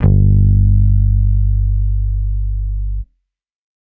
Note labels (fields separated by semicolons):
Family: bass; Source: electronic; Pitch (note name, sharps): G1; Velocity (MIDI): 127